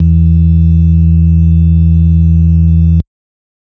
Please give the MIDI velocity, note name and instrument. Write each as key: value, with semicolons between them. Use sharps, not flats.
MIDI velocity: 50; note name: E2; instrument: electronic organ